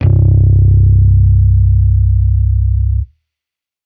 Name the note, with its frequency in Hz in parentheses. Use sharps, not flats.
C1 (32.7 Hz)